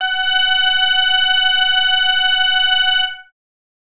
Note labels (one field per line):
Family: bass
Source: synthesizer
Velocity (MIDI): 100